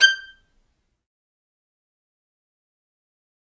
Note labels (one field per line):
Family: string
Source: acoustic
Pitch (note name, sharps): G6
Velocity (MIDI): 25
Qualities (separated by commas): fast decay, percussive, reverb